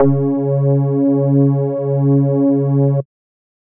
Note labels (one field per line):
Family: bass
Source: synthesizer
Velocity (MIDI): 75